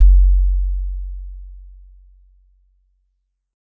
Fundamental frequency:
46.25 Hz